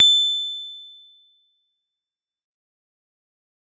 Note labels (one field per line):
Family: keyboard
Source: electronic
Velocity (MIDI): 50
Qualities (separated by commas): bright, fast decay